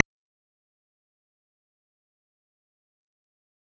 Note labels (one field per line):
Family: bass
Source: synthesizer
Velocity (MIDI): 25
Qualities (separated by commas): fast decay, percussive